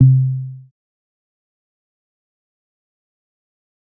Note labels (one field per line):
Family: bass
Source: synthesizer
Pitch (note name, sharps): C3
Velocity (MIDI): 100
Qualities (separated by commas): dark, fast decay, percussive